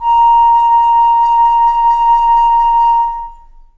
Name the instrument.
acoustic flute